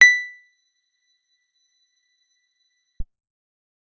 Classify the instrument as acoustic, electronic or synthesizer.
acoustic